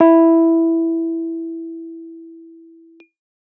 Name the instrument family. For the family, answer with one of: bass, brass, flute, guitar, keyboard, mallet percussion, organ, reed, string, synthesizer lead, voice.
keyboard